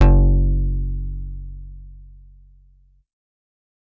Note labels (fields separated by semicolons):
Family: bass; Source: synthesizer; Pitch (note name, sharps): F#1; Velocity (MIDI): 50